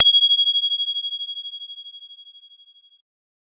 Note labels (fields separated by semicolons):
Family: bass; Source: synthesizer; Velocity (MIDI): 127; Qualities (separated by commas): bright